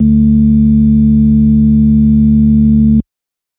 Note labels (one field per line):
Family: organ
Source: electronic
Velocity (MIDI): 25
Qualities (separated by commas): dark